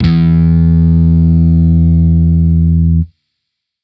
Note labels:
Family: bass; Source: electronic; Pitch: E2; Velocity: 100; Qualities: distorted

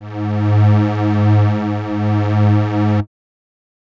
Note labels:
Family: reed; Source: acoustic; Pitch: G#2; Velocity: 25

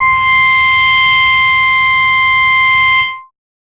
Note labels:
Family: bass; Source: synthesizer; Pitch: C6; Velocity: 50; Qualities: bright, distorted

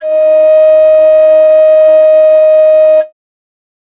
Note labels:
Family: flute; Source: acoustic; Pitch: D#5; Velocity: 25

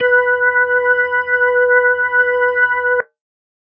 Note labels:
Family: organ; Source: electronic; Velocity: 25

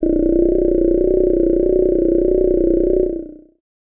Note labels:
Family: voice; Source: synthesizer; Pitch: B0; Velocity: 100

